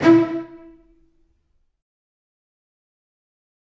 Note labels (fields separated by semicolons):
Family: string; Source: acoustic; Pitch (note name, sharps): E4; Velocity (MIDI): 100; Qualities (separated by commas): fast decay, percussive, reverb